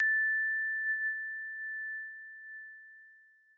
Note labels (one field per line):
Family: keyboard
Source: electronic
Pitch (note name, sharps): A6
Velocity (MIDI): 127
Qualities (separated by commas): bright